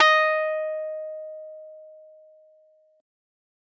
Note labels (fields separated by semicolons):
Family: keyboard; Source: electronic; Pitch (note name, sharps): D#5; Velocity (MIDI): 127; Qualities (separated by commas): distorted